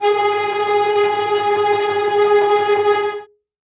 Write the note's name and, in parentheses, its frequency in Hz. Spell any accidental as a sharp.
G#4 (415.3 Hz)